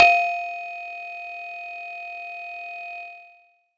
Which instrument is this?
acoustic mallet percussion instrument